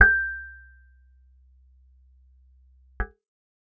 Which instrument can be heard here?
acoustic guitar